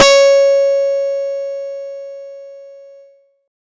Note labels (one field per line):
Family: guitar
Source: acoustic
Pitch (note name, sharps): C#5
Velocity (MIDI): 127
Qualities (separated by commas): bright